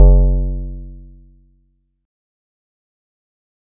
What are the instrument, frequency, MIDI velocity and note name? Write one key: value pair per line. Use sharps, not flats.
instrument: electronic keyboard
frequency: 46.25 Hz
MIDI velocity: 25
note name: F#1